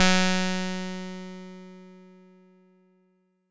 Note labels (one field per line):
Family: bass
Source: synthesizer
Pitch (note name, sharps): F#3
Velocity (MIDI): 127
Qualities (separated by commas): bright, distorted